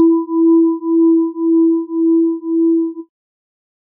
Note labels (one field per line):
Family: organ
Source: electronic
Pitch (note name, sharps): E4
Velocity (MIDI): 25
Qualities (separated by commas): dark